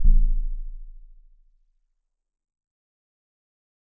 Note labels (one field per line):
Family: mallet percussion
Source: acoustic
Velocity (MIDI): 75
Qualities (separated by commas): dark, fast decay, multiphonic